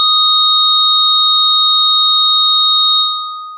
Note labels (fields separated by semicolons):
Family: synthesizer lead; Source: synthesizer; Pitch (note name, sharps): D#6; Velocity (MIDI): 75; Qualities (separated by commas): bright, long release